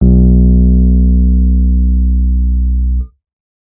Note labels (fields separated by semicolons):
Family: keyboard; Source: electronic; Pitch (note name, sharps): B1; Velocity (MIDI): 75; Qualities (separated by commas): dark